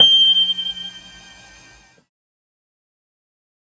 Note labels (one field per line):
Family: keyboard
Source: electronic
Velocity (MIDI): 50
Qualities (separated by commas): bright, fast decay